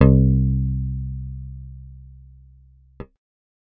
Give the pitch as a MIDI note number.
36